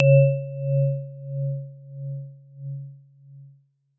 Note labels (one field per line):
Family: mallet percussion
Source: acoustic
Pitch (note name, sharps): C#3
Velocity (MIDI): 127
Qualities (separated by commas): non-linear envelope